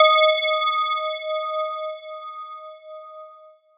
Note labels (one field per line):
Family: mallet percussion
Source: electronic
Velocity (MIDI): 75